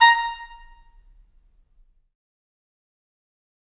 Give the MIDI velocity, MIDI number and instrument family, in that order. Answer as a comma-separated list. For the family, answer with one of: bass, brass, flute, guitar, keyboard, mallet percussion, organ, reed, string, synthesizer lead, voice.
75, 82, reed